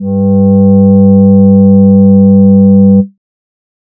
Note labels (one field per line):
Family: voice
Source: synthesizer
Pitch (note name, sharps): G2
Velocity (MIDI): 50